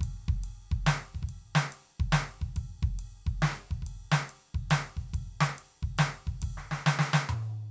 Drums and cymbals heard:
ride, hi-hat pedal, snare, mid tom and kick